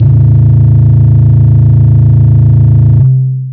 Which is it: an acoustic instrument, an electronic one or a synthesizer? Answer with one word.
electronic